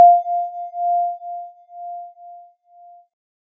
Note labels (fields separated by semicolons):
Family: keyboard; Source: synthesizer; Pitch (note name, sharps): F5; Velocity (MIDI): 127